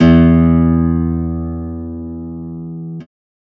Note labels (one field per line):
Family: guitar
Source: electronic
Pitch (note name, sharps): E2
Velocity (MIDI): 100